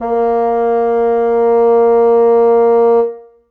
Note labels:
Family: reed; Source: acoustic; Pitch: A#3; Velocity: 75; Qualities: reverb

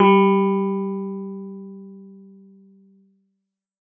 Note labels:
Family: guitar; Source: synthesizer; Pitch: G3; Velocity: 127; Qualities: dark

